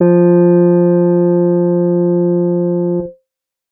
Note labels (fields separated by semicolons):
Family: guitar; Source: electronic; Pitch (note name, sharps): F3; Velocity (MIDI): 50; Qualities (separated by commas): reverb